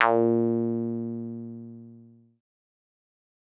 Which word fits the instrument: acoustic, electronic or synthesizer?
synthesizer